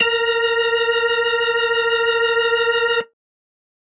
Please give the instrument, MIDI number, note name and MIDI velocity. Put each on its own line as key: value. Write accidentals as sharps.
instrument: electronic organ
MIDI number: 70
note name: A#4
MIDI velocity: 50